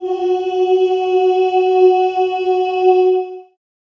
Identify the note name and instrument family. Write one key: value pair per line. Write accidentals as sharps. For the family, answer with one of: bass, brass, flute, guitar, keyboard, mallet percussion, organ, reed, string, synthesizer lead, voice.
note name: F#4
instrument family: voice